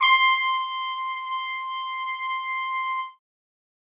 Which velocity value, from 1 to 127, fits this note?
127